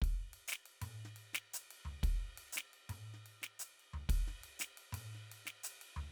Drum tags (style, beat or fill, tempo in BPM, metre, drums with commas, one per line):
Latin
beat
118 BPM
4/4
ride, hi-hat pedal, snare, mid tom, floor tom, kick